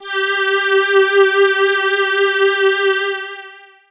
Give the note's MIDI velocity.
25